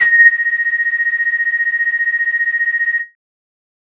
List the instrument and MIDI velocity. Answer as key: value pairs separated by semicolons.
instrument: synthesizer flute; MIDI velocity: 100